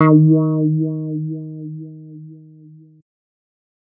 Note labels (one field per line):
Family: bass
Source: synthesizer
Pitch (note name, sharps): D#3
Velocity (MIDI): 50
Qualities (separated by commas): dark, distorted